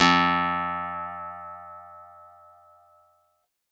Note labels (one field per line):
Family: guitar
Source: acoustic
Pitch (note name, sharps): F2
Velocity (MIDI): 75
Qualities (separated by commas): bright